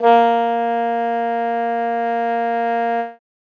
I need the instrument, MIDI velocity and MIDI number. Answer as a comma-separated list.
acoustic reed instrument, 50, 58